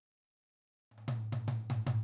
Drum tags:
Afro-Cuban rumba, fill, 110 BPM, 4/4, high tom

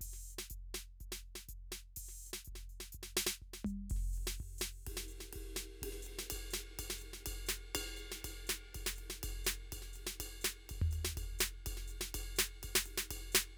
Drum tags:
calypso, beat, 124 BPM, 4/4, crash, ride, ride bell, closed hi-hat, open hi-hat, hi-hat pedal, snare, mid tom, floor tom, kick

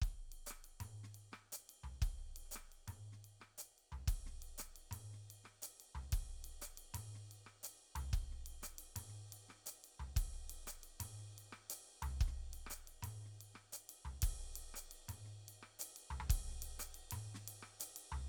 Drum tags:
Latin, beat, 118 BPM, 4/4, ride, hi-hat pedal, snare, cross-stick, mid tom, floor tom, kick

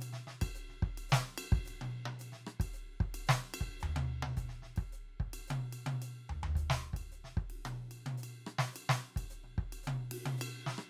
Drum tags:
Afro-Cuban rumba, beat, 110 BPM, 4/4, ride, ride bell, hi-hat pedal, snare, cross-stick, high tom, floor tom, kick

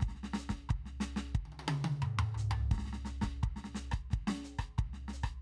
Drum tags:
samba, beat, 89 BPM, 4/4, hi-hat pedal, snare, cross-stick, high tom, mid tom, floor tom, kick

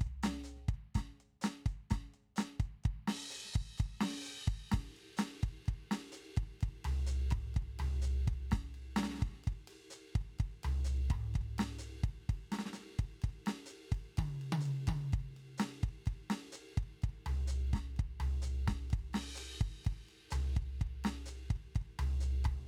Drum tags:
bossa nova, beat, 127 BPM, 4/4, crash, ride, closed hi-hat, hi-hat pedal, snare, high tom, mid tom, floor tom, kick

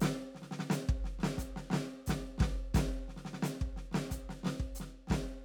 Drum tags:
march, beat, 176 BPM, 4/4, hi-hat pedal, snare, kick

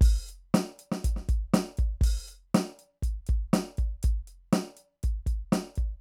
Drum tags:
rock, beat, 120 BPM, 4/4, closed hi-hat, open hi-hat, hi-hat pedal, snare, kick

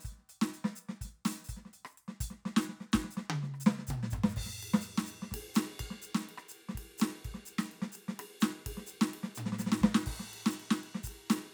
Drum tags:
Latin, beat, 125 BPM, 3/4, crash, ride, ride bell, closed hi-hat, open hi-hat, hi-hat pedal, snare, cross-stick, high tom, mid tom, floor tom, kick

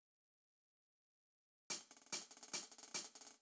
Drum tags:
hip-hop, fill, 70 BPM, 4/4, closed hi-hat

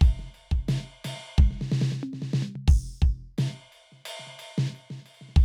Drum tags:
rock, beat, 88 BPM, 4/4, crash, ride, hi-hat pedal, snare, high tom, mid tom, floor tom, kick

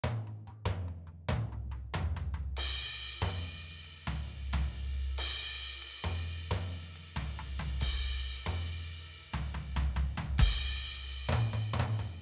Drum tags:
rock, beat, 92 BPM, 4/4, crash, ride, high tom, mid tom, floor tom, kick

